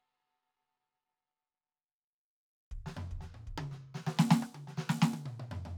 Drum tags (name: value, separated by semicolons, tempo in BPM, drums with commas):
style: soft pop; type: fill; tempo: 83 BPM; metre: 4/4; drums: snare, cross-stick, high tom, mid tom, floor tom, kick